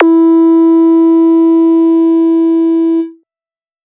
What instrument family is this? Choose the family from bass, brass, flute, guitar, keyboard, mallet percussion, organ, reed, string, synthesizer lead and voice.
bass